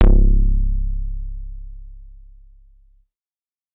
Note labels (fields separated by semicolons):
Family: bass; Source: synthesizer; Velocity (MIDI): 127; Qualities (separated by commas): distorted